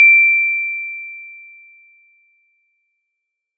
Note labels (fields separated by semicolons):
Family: mallet percussion; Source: acoustic; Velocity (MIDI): 127